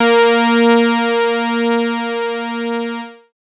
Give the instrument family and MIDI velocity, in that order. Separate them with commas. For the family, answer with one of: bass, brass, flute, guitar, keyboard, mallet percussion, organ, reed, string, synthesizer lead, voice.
bass, 127